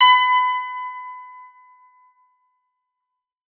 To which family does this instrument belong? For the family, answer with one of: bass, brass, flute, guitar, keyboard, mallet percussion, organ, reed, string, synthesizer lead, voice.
guitar